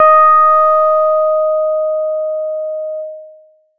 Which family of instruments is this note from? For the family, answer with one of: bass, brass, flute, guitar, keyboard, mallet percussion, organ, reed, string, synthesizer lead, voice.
bass